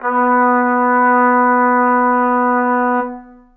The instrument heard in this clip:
acoustic brass instrument